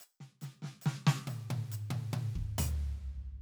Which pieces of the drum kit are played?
percussion, snare, high tom, floor tom and kick